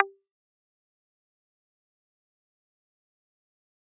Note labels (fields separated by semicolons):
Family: guitar; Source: electronic; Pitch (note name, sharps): G4; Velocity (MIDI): 100; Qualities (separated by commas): fast decay, percussive